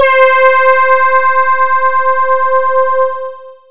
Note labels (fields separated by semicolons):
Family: voice; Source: synthesizer; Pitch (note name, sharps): C5; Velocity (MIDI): 100; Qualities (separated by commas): long release